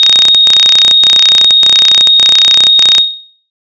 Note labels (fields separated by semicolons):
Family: bass; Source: synthesizer; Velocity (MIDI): 50; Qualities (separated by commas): bright